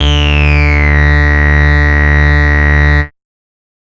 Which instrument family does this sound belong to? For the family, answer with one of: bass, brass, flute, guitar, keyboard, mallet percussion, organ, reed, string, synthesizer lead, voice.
bass